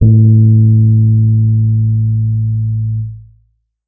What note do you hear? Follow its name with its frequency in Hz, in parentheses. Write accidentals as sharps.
A2 (110 Hz)